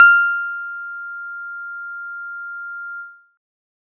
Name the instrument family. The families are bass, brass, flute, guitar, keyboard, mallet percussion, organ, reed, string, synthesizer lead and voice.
guitar